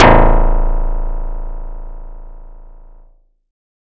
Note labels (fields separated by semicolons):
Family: guitar; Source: acoustic; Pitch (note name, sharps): A0; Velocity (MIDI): 100; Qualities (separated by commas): bright